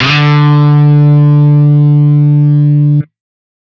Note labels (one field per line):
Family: guitar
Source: electronic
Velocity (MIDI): 127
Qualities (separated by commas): bright, distorted